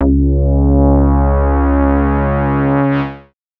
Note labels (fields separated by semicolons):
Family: bass; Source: synthesizer; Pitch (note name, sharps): C#2; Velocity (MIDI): 127; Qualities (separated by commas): distorted, multiphonic